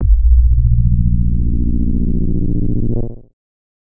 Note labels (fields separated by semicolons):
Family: bass; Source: synthesizer; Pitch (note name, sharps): A#-1; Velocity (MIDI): 127; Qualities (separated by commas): distorted, multiphonic